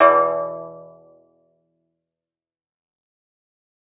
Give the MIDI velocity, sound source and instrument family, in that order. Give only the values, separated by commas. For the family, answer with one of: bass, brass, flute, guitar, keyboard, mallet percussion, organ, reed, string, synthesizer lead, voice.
25, acoustic, guitar